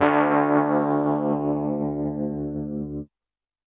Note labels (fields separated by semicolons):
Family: keyboard; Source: electronic; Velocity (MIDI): 127; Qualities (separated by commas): distorted